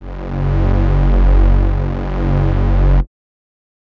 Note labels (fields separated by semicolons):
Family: reed; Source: acoustic; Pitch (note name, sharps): F#1; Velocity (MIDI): 25